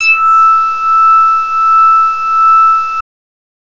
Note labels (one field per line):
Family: bass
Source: synthesizer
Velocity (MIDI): 50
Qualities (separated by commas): distorted